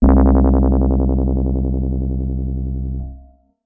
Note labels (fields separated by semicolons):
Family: keyboard; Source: electronic; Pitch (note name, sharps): C2; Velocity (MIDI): 75; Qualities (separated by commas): dark, distorted